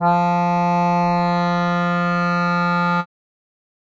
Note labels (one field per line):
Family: reed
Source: acoustic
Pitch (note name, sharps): F3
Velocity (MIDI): 50